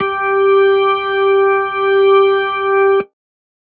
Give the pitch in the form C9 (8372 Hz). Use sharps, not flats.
G4 (392 Hz)